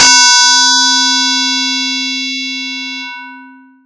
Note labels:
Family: mallet percussion; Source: acoustic; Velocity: 127; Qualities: bright, distorted, long release

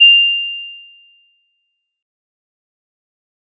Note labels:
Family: mallet percussion; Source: acoustic; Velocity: 25; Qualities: bright, fast decay

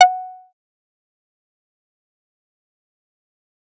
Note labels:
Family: bass; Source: synthesizer; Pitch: F#5; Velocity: 127; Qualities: fast decay, percussive

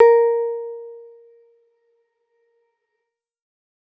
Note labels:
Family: keyboard; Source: electronic; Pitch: A#4; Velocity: 100

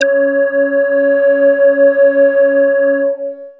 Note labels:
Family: bass; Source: synthesizer; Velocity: 75; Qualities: distorted, long release, multiphonic

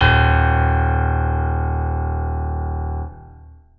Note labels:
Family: organ; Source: electronic; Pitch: D#1; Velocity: 127; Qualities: long release, reverb

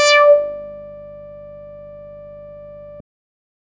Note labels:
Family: bass; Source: synthesizer; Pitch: D5; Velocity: 100; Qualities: distorted

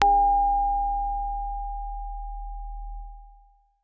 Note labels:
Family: keyboard; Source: acoustic; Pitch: D#1; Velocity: 100

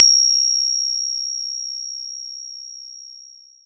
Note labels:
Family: mallet percussion; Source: electronic; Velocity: 75; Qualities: bright, distorted, non-linear envelope

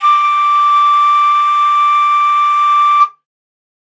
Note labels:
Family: flute; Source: acoustic; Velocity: 50

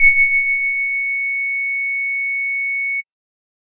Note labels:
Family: bass; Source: synthesizer; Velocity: 100; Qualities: bright, distorted

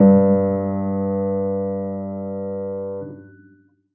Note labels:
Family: keyboard; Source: acoustic; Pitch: G2; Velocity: 25; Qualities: reverb

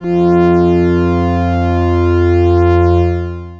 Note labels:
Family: organ; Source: electronic; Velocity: 127; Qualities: distorted, long release

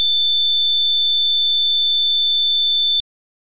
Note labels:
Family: organ; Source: electronic; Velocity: 75; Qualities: bright

